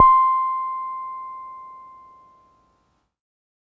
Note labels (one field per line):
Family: keyboard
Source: electronic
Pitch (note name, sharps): C6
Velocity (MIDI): 100